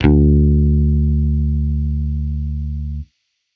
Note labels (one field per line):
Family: bass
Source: electronic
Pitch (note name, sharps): D2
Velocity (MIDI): 25